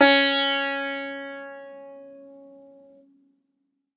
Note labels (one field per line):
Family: guitar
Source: acoustic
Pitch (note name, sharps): C#4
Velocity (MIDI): 50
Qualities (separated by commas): bright